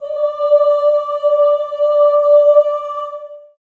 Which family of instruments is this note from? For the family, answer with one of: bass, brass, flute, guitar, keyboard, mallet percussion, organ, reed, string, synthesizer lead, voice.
voice